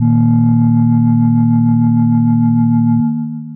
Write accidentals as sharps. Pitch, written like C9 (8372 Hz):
D#1 (38.89 Hz)